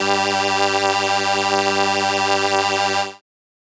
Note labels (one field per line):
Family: keyboard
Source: synthesizer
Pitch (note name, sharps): G2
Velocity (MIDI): 75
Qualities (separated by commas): bright